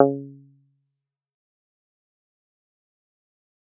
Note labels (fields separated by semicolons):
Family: guitar; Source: electronic; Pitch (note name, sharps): C#3; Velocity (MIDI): 75; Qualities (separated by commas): fast decay, percussive